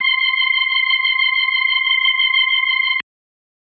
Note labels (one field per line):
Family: organ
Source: electronic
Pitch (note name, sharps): C6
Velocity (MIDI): 75